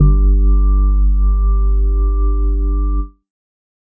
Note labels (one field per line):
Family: organ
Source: electronic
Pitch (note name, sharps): G1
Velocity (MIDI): 75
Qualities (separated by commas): dark